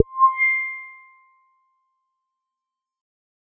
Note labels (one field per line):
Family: bass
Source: synthesizer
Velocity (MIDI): 75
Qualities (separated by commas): fast decay